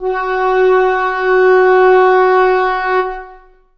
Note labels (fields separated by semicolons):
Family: reed; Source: acoustic; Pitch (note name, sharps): F#4; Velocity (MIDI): 25; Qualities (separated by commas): long release, reverb